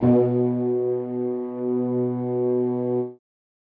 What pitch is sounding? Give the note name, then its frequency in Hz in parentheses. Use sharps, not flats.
B2 (123.5 Hz)